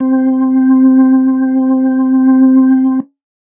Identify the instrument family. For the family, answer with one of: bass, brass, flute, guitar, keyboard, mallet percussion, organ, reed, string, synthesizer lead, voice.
organ